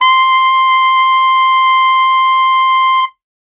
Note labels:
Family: reed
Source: acoustic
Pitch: C6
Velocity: 127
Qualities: bright

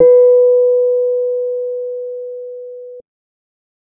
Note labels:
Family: keyboard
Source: electronic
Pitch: B4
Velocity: 25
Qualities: dark

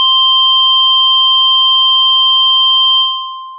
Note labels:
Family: synthesizer lead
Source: synthesizer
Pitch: C6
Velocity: 75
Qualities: long release

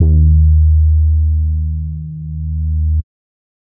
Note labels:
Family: bass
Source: synthesizer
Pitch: D#2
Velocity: 25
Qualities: dark

